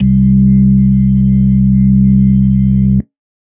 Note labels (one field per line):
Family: organ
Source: electronic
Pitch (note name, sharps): C2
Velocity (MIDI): 127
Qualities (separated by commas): dark